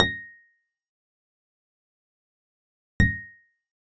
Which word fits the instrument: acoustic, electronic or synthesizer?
acoustic